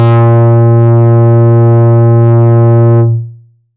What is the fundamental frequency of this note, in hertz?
116.5 Hz